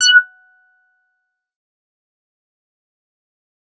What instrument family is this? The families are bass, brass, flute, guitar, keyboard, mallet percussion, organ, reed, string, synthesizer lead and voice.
bass